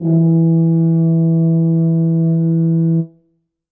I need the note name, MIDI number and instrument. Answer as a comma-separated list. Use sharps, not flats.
E3, 52, acoustic brass instrument